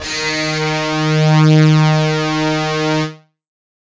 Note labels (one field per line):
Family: guitar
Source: electronic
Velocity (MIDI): 100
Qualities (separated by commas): distorted